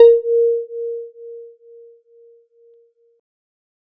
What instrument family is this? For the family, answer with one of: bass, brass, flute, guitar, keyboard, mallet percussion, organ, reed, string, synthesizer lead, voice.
keyboard